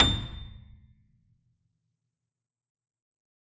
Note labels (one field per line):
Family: keyboard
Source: acoustic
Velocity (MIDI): 127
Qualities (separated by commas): percussive, reverb